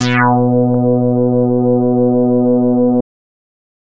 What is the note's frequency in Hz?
123.5 Hz